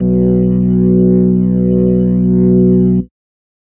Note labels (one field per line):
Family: organ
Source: electronic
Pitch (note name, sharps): B1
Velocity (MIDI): 100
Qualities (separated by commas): distorted